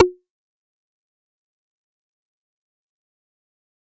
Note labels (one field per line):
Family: bass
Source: synthesizer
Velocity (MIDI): 127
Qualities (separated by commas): distorted, fast decay, percussive